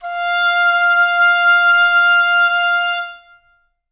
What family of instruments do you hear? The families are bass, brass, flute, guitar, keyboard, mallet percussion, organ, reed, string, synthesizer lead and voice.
reed